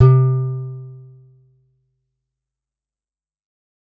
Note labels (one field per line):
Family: guitar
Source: acoustic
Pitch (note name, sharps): C3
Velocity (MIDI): 75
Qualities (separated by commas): fast decay